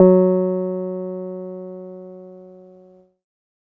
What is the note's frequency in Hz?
185 Hz